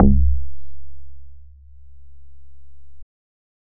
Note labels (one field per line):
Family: bass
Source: synthesizer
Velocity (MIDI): 25